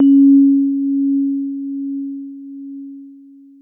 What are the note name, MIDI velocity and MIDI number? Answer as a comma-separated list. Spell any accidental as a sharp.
C#4, 100, 61